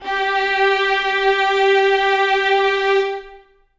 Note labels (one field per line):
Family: string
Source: acoustic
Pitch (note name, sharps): G4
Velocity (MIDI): 100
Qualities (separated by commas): reverb